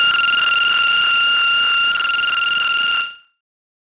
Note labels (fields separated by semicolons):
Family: bass; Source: synthesizer; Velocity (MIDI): 127; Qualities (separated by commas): non-linear envelope